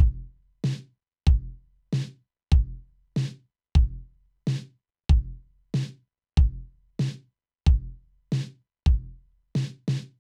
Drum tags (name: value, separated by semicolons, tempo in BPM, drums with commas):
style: rock; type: beat; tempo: 94 BPM; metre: 4/4; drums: snare, kick